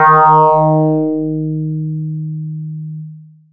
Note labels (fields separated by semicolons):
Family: bass; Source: synthesizer; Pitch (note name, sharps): D#3; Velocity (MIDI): 127; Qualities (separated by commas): distorted